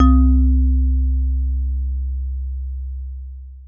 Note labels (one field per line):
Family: mallet percussion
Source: acoustic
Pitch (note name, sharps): C2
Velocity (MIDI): 100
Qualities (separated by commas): dark, long release, reverb